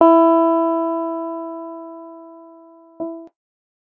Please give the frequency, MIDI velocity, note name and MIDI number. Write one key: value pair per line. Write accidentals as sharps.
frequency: 329.6 Hz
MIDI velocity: 25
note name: E4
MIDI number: 64